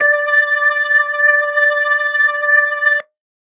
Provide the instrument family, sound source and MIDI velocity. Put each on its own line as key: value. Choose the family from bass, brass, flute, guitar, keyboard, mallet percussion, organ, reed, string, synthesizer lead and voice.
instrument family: organ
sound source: electronic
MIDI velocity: 25